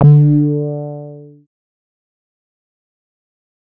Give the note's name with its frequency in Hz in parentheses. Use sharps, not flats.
D3 (146.8 Hz)